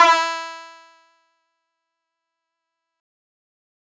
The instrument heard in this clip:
synthesizer guitar